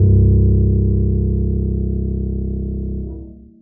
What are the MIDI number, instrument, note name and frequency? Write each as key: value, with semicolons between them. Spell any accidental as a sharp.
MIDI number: 24; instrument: acoustic keyboard; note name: C1; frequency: 32.7 Hz